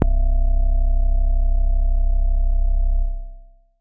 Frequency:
32.7 Hz